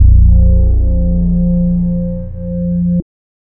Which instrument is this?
synthesizer bass